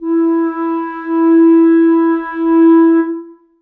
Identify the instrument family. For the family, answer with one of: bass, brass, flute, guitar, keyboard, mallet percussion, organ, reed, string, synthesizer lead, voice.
reed